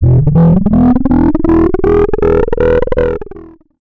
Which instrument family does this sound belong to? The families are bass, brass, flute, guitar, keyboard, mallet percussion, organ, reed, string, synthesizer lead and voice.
bass